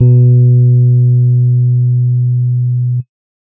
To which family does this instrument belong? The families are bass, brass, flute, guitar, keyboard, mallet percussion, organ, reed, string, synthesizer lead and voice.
keyboard